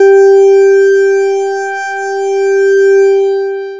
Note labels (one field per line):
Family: bass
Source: synthesizer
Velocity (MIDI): 127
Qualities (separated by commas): bright, distorted, long release